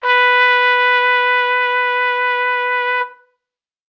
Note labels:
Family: brass; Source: acoustic; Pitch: B4; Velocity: 50

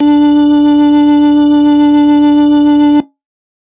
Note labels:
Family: organ; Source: electronic; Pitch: D4; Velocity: 75; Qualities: distorted

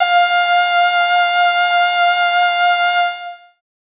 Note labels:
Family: voice; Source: synthesizer; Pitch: F5; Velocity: 50; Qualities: bright

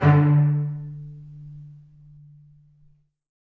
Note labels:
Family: string; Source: acoustic; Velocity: 75; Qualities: reverb

